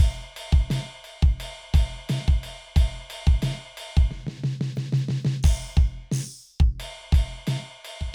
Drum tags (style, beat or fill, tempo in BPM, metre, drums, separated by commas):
rock, beat, 88 BPM, 4/4, crash, ride, hi-hat pedal, snare, floor tom, kick